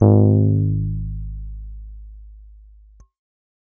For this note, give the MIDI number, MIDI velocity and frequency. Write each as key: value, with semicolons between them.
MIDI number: 32; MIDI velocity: 127; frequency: 51.91 Hz